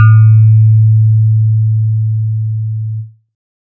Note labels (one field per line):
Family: synthesizer lead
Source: synthesizer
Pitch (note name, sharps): A2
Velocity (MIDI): 50